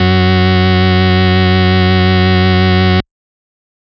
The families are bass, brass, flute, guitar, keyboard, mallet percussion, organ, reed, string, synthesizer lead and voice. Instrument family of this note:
organ